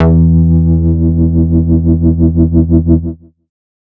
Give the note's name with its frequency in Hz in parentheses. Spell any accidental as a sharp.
E2 (82.41 Hz)